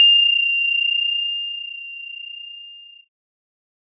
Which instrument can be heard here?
electronic keyboard